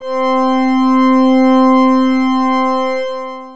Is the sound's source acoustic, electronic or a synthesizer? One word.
electronic